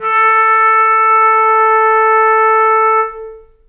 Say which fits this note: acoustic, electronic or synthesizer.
acoustic